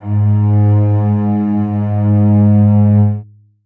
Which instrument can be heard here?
acoustic string instrument